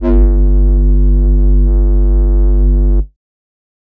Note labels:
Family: flute; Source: synthesizer; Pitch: G1; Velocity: 127; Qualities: distorted

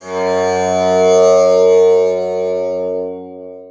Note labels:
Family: guitar; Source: acoustic; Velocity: 127; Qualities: bright, long release, reverb

